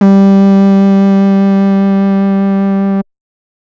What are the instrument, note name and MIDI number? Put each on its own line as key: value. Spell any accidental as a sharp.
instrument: synthesizer bass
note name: G3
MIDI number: 55